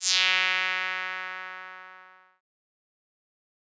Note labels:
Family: bass; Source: synthesizer; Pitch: F#3; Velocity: 50; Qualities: bright, distorted, fast decay

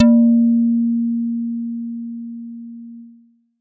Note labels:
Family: bass; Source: synthesizer; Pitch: A#3; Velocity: 127; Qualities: distorted

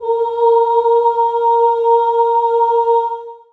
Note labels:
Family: voice; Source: acoustic; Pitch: A#4; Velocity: 25; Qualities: reverb

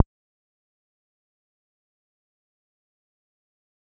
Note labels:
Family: bass; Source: synthesizer; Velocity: 50; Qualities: fast decay, percussive

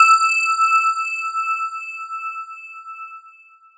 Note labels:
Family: mallet percussion; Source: electronic; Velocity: 50; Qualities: bright, long release

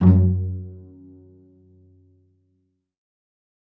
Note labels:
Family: string; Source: acoustic; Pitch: F#2; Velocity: 100; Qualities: dark, reverb

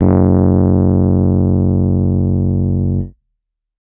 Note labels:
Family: keyboard; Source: electronic; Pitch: F#1; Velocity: 127; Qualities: distorted

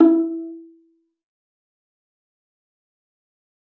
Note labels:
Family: string; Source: acoustic; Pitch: E4; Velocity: 75; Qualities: fast decay, percussive, reverb

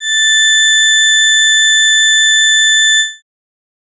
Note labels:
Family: organ; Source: electronic; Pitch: A6; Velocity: 127; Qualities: bright

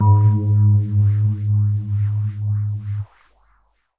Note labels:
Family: keyboard; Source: electronic; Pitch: G#2; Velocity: 25; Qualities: dark, non-linear envelope

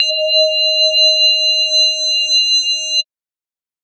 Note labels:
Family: mallet percussion; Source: synthesizer; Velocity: 75; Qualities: multiphonic, non-linear envelope

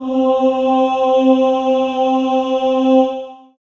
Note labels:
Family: voice; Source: acoustic; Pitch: C4; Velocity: 50; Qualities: long release, reverb

